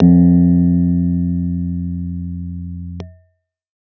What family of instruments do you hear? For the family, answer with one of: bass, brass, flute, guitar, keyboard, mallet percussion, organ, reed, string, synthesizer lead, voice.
keyboard